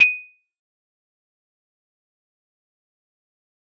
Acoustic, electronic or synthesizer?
acoustic